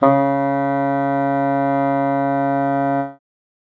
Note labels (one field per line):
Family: reed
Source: acoustic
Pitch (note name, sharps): C#3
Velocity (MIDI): 100